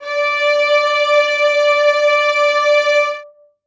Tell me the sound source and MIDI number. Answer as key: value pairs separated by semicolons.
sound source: acoustic; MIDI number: 74